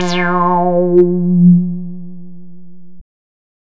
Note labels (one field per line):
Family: bass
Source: synthesizer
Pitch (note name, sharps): F3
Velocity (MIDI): 100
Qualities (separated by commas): distorted